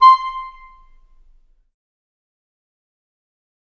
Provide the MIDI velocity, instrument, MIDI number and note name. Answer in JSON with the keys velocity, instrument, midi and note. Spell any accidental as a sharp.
{"velocity": 100, "instrument": "acoustic reed instrument", "midi": 84, "note": "C6"}